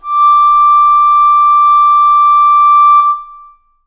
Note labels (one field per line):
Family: flute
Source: acoustic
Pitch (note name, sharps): D6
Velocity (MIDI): 75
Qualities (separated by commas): long release, reverb